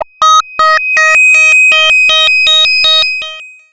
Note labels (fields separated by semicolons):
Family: bass; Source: synthesizer; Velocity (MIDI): 127; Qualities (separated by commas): bright, distorted, long release, multiphonic, tempo-synced